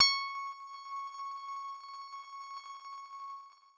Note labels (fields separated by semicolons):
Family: guitar; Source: electronic; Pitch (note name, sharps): C#6; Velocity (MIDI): 75; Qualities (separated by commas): bright